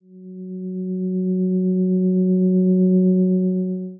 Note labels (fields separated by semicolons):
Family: guitar; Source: electronic; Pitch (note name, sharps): F#3; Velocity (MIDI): 127; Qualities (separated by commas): dark, long release